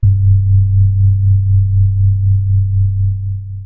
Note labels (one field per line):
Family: keyboard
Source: electronic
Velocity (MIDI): 50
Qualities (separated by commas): dark, long release, reverb